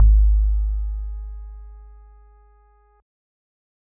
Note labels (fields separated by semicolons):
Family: keyboard; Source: electronic; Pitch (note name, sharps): G#1; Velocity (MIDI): 25; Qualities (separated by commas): dark